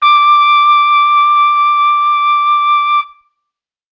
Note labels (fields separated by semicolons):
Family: brass; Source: acoustic; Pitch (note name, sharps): D6; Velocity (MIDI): 50